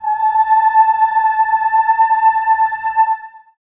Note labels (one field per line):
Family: voice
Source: acoustic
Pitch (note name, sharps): A5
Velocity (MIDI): 127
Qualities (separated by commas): reverb